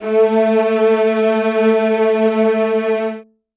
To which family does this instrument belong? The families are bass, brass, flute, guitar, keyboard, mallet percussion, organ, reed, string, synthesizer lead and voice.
string